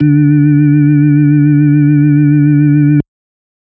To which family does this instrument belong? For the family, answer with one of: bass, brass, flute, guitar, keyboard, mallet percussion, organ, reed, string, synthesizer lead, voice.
organ